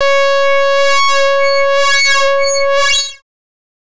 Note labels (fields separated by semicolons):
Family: bass; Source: synthesizer; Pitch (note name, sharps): C#5; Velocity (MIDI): 100; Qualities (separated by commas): distorted, non-linear envelope